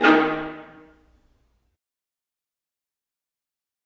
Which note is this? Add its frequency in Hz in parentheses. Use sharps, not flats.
D#3 (155.6 Hz)